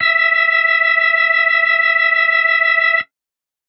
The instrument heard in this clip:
electronic organ